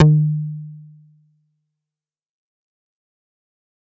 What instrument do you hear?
synthesizer bass